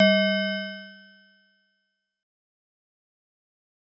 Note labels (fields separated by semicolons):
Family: mallet percussion; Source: acoustic; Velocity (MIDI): 127; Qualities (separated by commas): fast decay